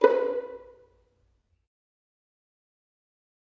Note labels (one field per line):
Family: string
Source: acoustic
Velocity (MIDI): 25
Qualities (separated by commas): dark, fast decay, percussive, reverb